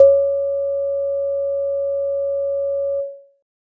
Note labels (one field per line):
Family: keyboard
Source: electronic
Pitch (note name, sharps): C#5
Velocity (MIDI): 75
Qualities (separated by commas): dark